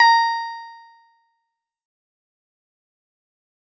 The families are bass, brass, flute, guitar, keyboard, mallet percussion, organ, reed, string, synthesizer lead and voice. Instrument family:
guitar